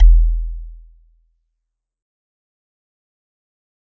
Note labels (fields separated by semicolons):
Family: mallet percussion; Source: acoustic; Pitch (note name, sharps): E1; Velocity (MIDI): 75; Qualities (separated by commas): dark, fast decay